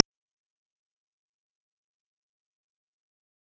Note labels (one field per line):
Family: bass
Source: synthesizer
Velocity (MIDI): 100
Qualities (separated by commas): fast decay, percussive